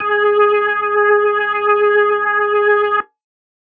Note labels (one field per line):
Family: organ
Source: electronic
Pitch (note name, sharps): G#4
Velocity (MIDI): 127